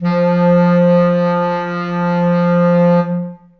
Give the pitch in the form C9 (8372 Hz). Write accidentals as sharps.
F3 (174.6 Hz)